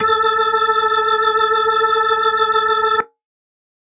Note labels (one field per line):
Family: organ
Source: electronic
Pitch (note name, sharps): A4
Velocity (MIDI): 25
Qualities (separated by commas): reverb